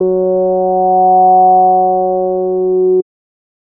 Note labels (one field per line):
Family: bass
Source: synthesizer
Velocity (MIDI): 100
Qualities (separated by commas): distorted